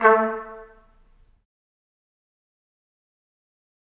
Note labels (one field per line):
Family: brass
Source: acoustic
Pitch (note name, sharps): A3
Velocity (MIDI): 50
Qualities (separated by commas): fast decay, percussive, reverb